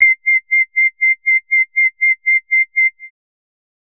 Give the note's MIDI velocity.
100